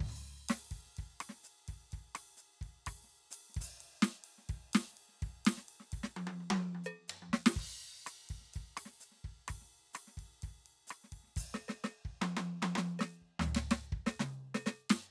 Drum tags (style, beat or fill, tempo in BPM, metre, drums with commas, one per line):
bossa nova
beat
127 BPM
4/4
crash, ride, hi-hat pedal, percussion, snare, cross-stick, high tom, mid tom, floor tom, kick